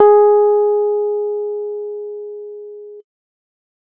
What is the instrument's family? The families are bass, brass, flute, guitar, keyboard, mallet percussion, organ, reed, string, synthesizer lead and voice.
keyboard